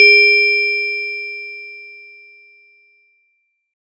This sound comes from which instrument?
acoustic mallet percussion instrument